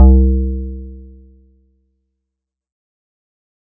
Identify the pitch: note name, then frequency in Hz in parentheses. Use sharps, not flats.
C2 (65.41 Hz)